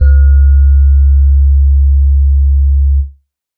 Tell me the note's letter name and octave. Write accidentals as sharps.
C#2